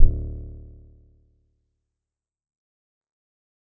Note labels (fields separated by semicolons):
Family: guitar; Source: acoustic; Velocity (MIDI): 50; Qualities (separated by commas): dark, percussive